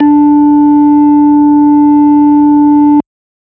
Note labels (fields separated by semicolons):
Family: organ; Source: electronic; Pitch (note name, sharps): D4; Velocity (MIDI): 127